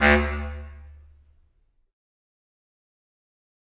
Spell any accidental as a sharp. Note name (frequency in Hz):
D2 (73.42 Hz)